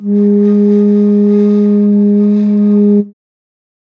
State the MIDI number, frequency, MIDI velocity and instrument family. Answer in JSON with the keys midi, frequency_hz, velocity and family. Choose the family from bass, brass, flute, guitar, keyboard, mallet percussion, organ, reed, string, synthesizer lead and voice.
{"midi": 56, "frequency_hz": 207.7, "velocity": 25, "family": "flute"}